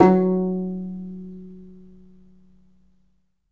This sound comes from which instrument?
acoustic guitar